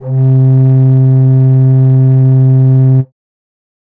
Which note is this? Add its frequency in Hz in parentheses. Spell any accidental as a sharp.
C3 (130.8 Hz)